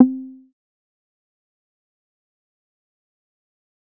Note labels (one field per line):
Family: bass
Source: synthesizer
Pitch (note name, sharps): C4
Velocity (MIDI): 75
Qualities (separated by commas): dark, fast decay, percussive